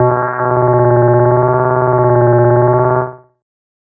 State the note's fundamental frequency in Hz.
123.5 Hz